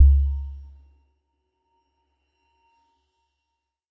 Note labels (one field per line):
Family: mallet percussion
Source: electronic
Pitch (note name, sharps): C#2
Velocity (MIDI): 75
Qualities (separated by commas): non-linear envelope, percussive